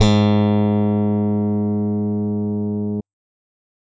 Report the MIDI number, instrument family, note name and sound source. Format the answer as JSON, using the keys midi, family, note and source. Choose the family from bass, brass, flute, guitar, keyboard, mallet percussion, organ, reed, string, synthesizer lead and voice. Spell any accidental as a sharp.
{"midi": 44, "family": "bass", "note": "G#2", "source": "electronic"}